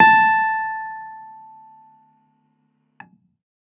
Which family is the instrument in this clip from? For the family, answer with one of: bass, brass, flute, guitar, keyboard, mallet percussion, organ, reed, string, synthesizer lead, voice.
keyboard